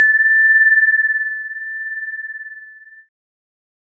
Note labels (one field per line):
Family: keyboard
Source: electronic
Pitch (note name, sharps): A6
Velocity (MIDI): 127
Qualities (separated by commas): multiphonic